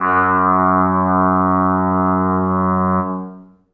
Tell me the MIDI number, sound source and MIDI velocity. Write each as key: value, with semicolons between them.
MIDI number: 42; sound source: acoustic; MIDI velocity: 25